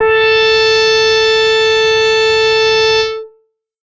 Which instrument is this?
synthesizer bass